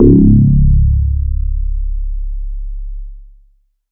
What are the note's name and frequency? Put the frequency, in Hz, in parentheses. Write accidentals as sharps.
C#1 (34.65 Hz)